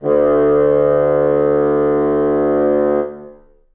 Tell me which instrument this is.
acoustic reed instrument